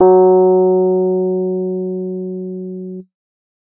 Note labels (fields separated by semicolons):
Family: keyboard; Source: electronic; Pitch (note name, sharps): F#3; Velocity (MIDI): 100